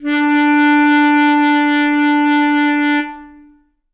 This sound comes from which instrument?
acoustic reed instrument